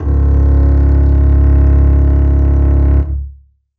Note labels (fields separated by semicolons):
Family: string; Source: acoustic; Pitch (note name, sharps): C#1; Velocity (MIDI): 127; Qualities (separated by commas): reverb